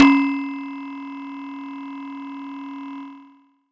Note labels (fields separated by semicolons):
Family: mallet percussion; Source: acoustic; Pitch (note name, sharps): C#4; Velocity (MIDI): 127; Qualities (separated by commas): distorted